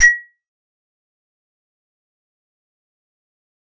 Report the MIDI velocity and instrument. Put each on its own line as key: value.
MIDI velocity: 75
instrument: acoustic keyboard